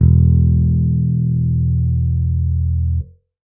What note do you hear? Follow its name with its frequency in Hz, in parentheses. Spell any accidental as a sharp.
E1 (41.2 Hz)